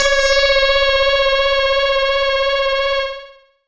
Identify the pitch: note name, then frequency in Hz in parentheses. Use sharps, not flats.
C#5 (554.4 Hz)